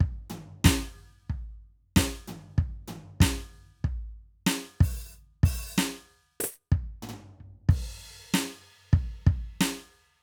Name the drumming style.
rock